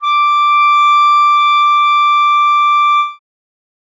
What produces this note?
acoustic reed instrument